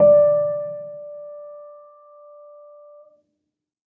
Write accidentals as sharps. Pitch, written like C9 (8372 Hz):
D5 (587.3 Hz)